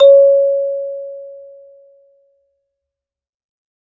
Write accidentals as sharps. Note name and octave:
C#5